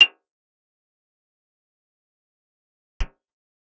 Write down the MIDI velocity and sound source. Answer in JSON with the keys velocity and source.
{"velocity": 25, "source": "acoustic"}